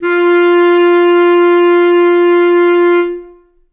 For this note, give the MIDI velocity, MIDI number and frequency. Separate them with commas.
75, 65, 349.2 Hz